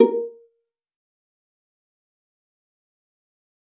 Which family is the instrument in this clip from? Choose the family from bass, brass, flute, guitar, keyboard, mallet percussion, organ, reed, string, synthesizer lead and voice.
string